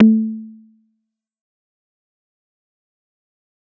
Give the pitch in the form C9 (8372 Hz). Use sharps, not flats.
A3 (220 Hz)